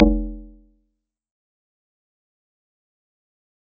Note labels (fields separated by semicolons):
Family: mallet percussion; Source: acoustic; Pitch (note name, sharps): F1; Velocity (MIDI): 127; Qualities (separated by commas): fast decay, percussive